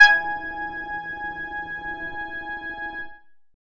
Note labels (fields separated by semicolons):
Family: bass; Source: synthesizer; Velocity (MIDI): 75; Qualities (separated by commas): distorted